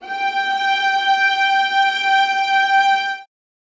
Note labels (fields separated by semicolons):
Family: string; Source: acoustic; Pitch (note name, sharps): G5; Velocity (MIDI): 75; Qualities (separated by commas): reverb